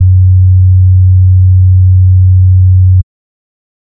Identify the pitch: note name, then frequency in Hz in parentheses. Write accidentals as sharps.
F#2 (92.5 Hz)